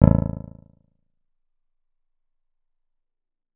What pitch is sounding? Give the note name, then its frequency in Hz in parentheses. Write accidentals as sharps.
A0 (27.5 Hz)